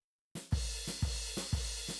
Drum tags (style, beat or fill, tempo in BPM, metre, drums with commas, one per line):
rock
beat
120 BPM
4/4
crash, snare, kick